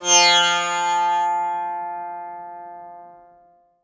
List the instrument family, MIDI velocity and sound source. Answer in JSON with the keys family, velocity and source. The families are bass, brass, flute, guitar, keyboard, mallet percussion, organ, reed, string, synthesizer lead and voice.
{"family": "guitar", "velocity": 100, "source": "acoustic"}